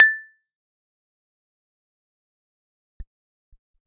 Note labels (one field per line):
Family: keyboard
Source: electronic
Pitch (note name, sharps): A6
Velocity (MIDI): 75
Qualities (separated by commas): fast decay, percussive